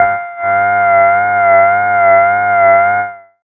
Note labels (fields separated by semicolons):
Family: bass; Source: synthesizer; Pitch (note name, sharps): F5; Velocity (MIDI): 25; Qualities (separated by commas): distorted, tempo-synced